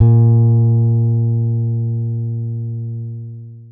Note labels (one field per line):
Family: guitar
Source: acoustic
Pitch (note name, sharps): A#2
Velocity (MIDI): 50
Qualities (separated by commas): dark, long release